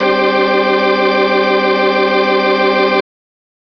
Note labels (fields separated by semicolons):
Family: organ; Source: electronic; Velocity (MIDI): 127